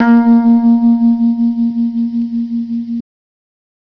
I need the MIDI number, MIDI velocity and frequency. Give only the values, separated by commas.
58, 127, 233.1 Hz